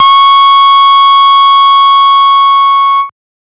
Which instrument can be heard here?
synthesizer bass